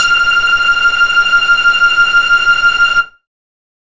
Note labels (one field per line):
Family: bass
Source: synthesizer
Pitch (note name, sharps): F6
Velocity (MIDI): 127